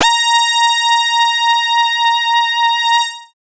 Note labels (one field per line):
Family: bass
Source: synthesizer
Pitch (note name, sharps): A#5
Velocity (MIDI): 50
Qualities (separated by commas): bright, distorted, multiphonic